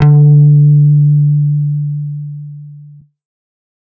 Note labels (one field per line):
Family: bass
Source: synthesizer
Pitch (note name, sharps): D3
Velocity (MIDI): 75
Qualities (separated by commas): distorted